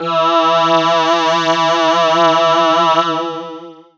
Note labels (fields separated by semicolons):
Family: voice; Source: synthesizer; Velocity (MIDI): 127; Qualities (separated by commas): distorted, long release